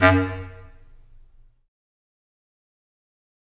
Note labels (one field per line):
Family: reed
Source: acoustic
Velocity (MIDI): 100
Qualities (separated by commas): fast decay, percussive, reverb